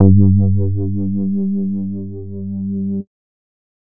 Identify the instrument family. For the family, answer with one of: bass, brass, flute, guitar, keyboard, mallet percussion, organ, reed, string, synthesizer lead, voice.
bass